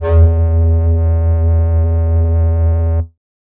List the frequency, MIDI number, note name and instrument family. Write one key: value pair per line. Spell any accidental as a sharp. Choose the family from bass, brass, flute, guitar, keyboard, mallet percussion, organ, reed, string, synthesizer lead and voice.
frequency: 82.41 Hz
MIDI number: 40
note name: E2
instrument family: flute